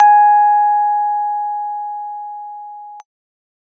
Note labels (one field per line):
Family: keyboard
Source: electronic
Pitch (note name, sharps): G#5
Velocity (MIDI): 50